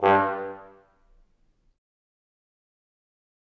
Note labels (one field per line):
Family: brass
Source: acoustic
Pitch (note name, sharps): G2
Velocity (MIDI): 75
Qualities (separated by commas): fast decay, reverb